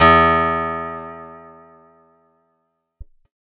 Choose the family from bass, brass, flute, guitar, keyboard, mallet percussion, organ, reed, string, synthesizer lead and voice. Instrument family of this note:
guitar